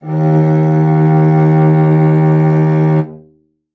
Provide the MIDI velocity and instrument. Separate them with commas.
75, acoustic string instrument